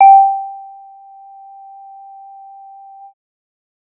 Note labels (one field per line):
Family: bass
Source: synthesizer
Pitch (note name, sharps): G5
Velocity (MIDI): 50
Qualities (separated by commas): percussive